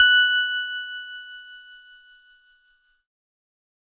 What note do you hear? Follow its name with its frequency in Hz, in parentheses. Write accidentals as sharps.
F#6 (1480 Hz)